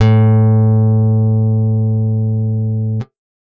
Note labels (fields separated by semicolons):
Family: guitar; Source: acoustic; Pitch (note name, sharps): A2; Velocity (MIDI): 75